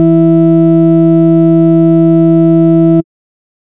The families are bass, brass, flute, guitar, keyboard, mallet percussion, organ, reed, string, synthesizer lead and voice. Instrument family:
bass